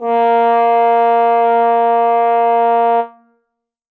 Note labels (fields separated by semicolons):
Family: brass; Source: acoustic; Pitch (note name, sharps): A#3; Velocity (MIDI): 100; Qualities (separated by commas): reverb